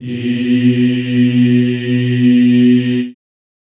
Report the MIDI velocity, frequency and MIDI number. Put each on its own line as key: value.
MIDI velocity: 127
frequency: 123.5 Hz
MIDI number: 47